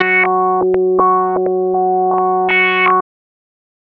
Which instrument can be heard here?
synthesizer bass